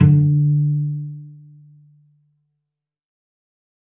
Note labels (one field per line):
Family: string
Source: acoustic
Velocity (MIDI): 25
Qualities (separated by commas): dark, fast decay, reverb